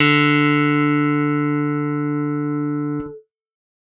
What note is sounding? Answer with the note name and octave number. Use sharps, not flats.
D3